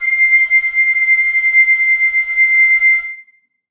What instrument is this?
acoustic reed instrument